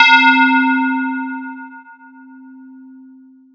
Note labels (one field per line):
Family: mallet percussion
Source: electronic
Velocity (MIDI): 127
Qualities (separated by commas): multiphonic